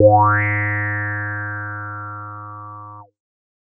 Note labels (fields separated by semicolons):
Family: bass; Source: synthesizer; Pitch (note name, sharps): G#2; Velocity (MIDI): 75